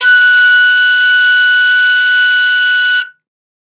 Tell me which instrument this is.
acoustic flute